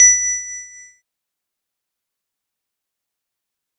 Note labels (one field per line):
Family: keyboard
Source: electronic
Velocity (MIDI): 25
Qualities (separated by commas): bright, fast decay, percussive, reverb